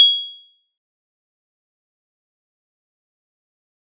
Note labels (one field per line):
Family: mallet percussion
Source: acoustic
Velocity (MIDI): 50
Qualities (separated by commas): fast decay, percussive